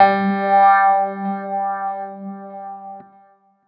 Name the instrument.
electronic keyboard